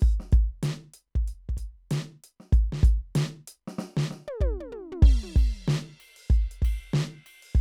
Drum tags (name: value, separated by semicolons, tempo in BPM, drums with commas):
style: rock; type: beat; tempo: 95 BPM; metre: 4/4; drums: crash, ride bell, closed hi-hat, open hi-hat, hi-hat pedal, snare, high tom, mid tom, floor tom, kick